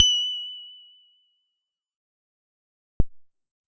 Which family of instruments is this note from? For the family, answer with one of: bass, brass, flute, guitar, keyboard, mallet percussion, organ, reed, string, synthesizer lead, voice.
bass